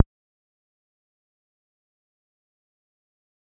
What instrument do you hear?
synthesizer bass